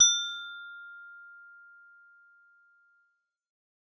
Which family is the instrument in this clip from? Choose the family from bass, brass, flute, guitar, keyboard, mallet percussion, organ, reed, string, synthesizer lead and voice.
bass